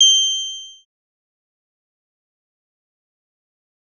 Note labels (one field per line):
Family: synthesizer lead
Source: synthesizer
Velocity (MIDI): 100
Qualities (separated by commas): bright, distorted, fast decay